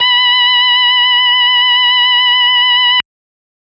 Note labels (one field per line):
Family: organ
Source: electronic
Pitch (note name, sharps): B5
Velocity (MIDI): 100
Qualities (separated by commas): distorted